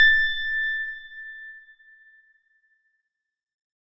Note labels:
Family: organ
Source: electronic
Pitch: A6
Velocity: 127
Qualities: bright

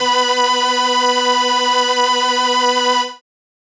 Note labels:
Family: keyboard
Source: synthesizer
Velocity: 100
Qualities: bright

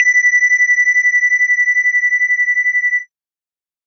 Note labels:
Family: organ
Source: electronic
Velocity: 25

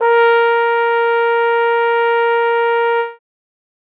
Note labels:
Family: brass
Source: acoustic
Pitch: A#4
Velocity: 100

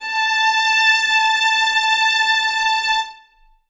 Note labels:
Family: string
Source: acoustic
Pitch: A5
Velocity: 50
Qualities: bright, reverb

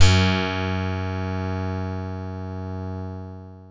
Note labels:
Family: guitar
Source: synthesizer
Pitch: F#2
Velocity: 50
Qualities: bright, long release

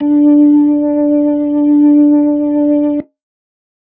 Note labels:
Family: organ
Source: electronic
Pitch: D4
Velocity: 75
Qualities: dark

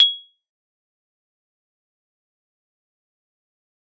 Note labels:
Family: mallet percussion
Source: acoustic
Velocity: 100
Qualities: bright, fast decay, percussive

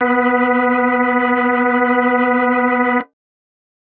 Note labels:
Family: organ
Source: electronic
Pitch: B3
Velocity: 25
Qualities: distorted

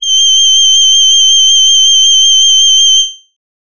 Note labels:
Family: voice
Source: synthesizer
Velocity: 75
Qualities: bright

